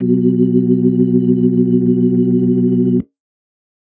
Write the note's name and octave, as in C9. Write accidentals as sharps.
B1